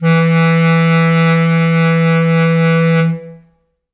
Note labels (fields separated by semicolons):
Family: reed; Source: acoustic; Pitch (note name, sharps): E3; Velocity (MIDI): 75; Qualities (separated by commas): reverb